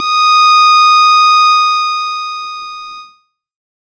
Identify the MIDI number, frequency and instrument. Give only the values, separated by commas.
87, 1245 Hz, electronic keyboard